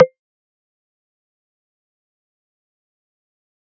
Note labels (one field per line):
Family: mallet percussion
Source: acoustic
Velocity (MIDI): 75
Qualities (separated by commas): fast decay, percussive